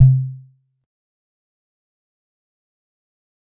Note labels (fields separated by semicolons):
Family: mallet percussion; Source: acoustic; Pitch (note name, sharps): C3; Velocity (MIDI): 25; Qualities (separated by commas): dark, fast decay, percussive